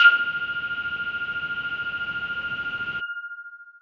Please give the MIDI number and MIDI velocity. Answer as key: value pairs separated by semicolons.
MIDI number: 89; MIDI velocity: 75